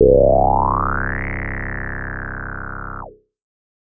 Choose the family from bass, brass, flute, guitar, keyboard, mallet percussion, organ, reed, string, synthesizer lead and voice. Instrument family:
bass